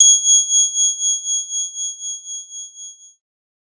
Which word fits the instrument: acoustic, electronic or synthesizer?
electronic